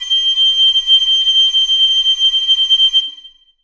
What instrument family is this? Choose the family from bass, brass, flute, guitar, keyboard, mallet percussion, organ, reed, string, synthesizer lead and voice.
reed